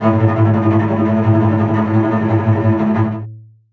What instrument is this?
acoustic string instrument